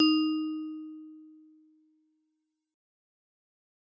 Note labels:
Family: mallet percussion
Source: acoustic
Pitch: D#4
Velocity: 127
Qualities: fast decay

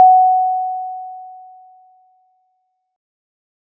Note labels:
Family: mallet percussion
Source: acoustic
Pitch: F#5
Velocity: 25

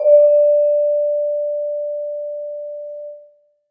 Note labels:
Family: mallet percussion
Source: acoustic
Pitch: D5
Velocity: 25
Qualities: reverb

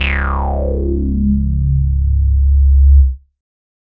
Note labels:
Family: bass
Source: synthesizer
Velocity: 50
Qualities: bright, distorted, non-linear envelope

